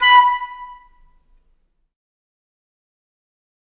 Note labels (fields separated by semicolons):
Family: flute; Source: acoustic; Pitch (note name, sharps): B5; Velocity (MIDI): 75; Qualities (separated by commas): fast decay, percussive, reverb